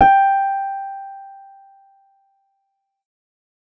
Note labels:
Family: keyboard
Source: synthesizer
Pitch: G5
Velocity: 75

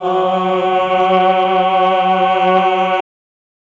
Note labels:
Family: voice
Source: electronic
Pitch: F#3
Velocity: 127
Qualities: reverb

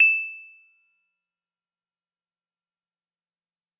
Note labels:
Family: mallet percussion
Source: acoustic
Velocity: 100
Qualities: bright

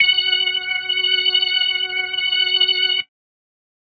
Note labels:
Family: organ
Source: electronic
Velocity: 100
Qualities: bright

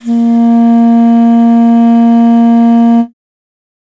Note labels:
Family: reed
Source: acoustic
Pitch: A#3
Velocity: 75

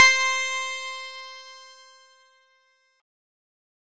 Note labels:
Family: synthesizer lead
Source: synthesizer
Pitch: C5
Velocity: 25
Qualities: bright, distorted

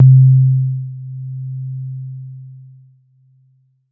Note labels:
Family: keyboard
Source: electronic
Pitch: C3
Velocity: 75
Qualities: dark

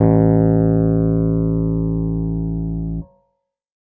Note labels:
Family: keyboard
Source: electronic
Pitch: A1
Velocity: 75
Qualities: distorted

